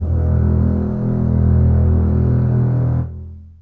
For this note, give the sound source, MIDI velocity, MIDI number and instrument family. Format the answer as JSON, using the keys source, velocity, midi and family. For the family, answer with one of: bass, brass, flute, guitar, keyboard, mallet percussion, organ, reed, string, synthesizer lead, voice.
{"source": "acoustic", "velocity": 25, "midi": 28, "family": "string"}